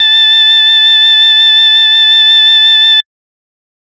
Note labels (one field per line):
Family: organ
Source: electronic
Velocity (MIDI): 75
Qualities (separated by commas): bright, distorted